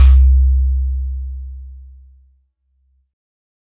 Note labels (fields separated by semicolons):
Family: keyboard; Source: synthesizer; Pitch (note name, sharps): C2; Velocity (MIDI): 50